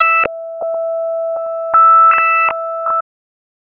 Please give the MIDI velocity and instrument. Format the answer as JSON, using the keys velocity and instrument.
{"velocity": 100, "instrument": "synthesizer bass"}